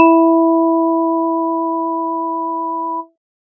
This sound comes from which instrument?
electronic organ